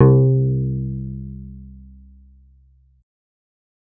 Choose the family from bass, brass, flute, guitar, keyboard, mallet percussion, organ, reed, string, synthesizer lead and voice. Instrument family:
bass